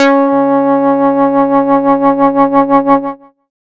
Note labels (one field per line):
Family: bass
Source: synthesizer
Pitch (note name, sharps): C#4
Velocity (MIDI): 25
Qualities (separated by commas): distorted